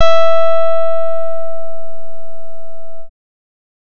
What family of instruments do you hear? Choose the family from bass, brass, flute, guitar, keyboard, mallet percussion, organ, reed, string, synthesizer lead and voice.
bass